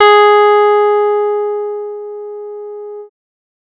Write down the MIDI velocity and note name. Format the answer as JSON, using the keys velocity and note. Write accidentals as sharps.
{"velocity": 75, "note": "G#4"}